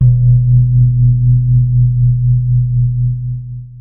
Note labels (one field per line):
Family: keyboard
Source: electronic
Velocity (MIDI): 100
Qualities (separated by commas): dark, long release, reverb